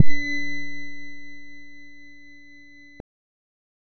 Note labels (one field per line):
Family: bass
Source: synthesizer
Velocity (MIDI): 50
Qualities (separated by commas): dark, distorted, non-linear envelope